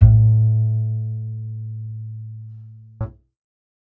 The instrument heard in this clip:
acoustic bass